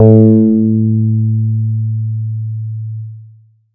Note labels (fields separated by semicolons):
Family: bass; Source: synthesizer; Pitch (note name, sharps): A2; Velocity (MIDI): 50; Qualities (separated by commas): distorted